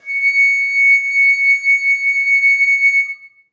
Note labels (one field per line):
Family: flute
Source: acoustic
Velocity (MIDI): 50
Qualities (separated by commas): reverb